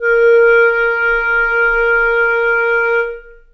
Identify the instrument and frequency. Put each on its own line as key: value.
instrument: acoustic reed instrument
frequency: 466.2 Hz